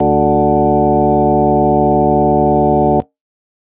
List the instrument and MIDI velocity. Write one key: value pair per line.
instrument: electronic organ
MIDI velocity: 25